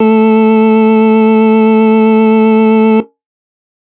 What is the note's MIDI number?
57